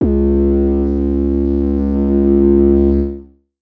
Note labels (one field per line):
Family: synthesizer lead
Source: synthesizer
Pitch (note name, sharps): C#2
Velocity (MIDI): 50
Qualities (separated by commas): distorted, multiphonic, non-linear envelope